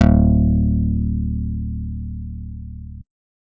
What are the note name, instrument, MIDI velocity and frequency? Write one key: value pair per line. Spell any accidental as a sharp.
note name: D1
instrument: acoustic guitar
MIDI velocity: 127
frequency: 36.71 Hz